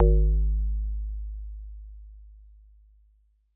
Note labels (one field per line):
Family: guitar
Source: synthesizer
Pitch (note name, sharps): G#1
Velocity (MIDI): 75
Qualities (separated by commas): dark